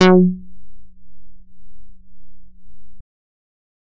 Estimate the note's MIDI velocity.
127